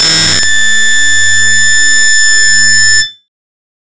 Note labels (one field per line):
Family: bass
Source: synthesizer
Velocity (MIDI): 75